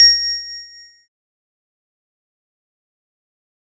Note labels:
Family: keyboard; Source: electronic; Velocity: 127; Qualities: fast decay, percussive, reverb

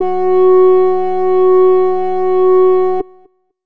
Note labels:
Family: flute; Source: acoustic; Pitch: F#4; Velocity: 75

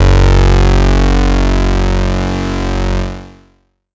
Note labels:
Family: bass; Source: synthesizer; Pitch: F#1; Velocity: 50; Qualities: bright, distorted, long release

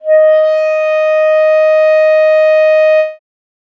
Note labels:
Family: reed; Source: acoustic; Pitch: D#5; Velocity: 75; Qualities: dark

